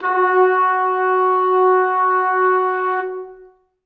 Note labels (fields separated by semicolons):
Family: brass; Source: acoustic; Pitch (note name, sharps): F#4; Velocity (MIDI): 25; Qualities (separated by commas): long release, reverb